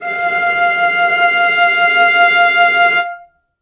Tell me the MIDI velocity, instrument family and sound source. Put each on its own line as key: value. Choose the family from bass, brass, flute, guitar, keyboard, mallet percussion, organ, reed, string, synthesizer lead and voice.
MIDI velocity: 50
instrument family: string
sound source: acoustic